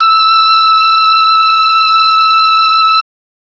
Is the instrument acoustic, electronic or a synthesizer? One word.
electronic